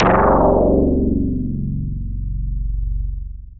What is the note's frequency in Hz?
23.12 Hz